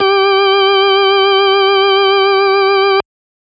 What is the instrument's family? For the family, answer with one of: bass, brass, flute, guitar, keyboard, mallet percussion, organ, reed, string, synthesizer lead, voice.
organ